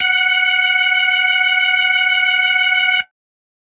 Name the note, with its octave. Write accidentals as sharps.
F#5